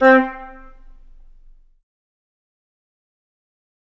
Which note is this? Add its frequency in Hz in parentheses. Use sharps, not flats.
C4 (261.6 Hz)